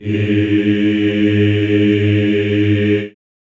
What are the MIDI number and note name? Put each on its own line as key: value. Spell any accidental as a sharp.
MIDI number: 44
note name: G#2